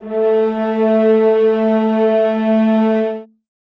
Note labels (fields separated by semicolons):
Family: string; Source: acoustic; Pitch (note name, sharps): A3; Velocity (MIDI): 25; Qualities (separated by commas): reverb